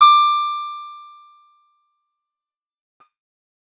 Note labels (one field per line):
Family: guitar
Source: acoustic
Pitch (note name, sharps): D6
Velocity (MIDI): 100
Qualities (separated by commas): bright, distorted, fast decay